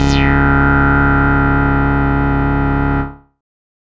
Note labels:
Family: bass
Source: synthesizer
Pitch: C#1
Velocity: 127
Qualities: bright, distorted, non-linear envelope

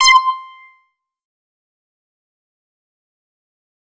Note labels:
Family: bass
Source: synthesizer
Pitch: C6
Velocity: 127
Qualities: distorted, fast decay, percussive

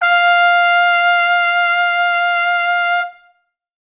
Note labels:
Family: brass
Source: acoustic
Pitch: F5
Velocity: 50

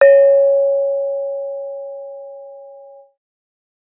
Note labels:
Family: mallet percussion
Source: acoustic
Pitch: C#5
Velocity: 75

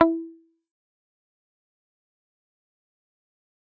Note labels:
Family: guitar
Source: electronic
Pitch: E4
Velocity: 75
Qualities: fast decay, percussive

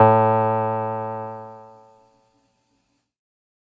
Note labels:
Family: keyboard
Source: electronic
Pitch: A2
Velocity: 75

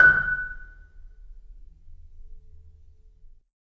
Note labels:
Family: mallet percussion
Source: acoustic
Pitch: F#6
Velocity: 50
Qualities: reverb

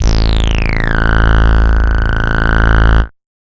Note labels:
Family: bass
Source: synthesizer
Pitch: A0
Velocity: 127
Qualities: bright, distorted, multiphonic

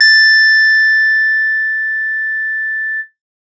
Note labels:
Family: guitar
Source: electronic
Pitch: A6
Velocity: 100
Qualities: bright

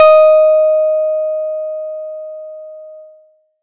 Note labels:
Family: guitar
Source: acoustic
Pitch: D#5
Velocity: 25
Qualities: dark

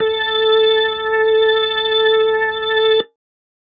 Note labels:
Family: keyboard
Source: electronic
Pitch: A4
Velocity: 25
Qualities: distorted

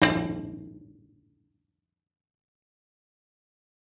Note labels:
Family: guitar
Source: acoustic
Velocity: 75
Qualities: fast decay, reverb

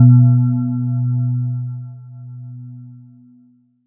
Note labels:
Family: mallet percussion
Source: electronic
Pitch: B2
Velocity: 25

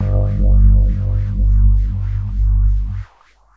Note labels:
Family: keyboard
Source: electronic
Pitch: G1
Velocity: 25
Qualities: dark, non-linear envelope

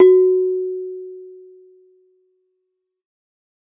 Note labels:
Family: mallet percussion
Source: acoustic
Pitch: F#4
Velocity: 75

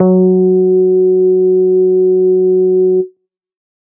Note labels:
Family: bass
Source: synthesizer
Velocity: 75

